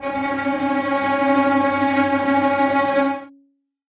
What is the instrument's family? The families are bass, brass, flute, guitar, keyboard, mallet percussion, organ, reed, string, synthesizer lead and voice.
string